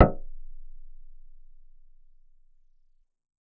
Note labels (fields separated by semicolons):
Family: bass; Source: synthesizer; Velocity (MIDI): 100; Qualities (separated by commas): reverb